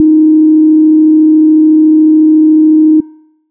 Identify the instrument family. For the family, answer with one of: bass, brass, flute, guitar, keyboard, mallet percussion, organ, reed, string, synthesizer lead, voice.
bass